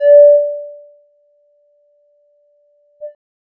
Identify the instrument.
synthesizer bass